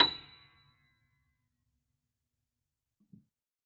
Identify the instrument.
acoustic keyboard